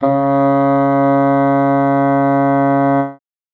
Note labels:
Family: reed; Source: acoustic; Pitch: C#3; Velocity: 75

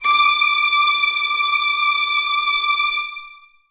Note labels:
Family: string; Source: acoustic; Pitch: D6; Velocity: 127; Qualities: reverb

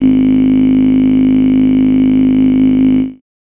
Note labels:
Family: voice; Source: synthesizer; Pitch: G#1; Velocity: 127; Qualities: bright

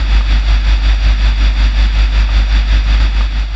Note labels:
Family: keyboard; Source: electronic; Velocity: 100; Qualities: distorted, long release

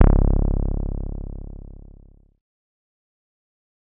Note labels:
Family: bass; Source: synthesizer; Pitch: C#1; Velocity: 25; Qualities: distorted, fast decay

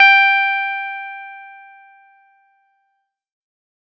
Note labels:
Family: keyboard; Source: electronic; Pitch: G5; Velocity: 127

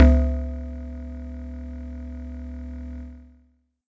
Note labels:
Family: mallet percussion; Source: acoustic; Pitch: C#2; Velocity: 100; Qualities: distorted

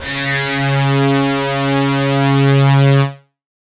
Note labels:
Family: guitar; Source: electronic; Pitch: C#3; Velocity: 127; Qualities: distorted

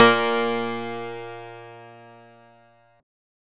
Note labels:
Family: synthesizer lead; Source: synthesizer; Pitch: A#2; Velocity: 25; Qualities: bright, distorted

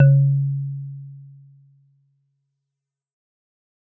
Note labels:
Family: mallet percussion; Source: acoustic; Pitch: C#3; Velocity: 50; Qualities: fast decay

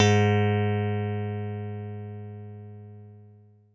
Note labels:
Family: guitar; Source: synthesizer; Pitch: G#2; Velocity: 127; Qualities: dark

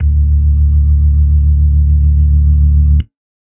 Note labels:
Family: organ; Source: electronic; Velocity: 100; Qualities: dark, reverb

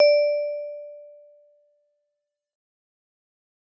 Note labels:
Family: mallet percussion; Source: acoustic; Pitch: D5; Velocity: 127; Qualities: fast decay

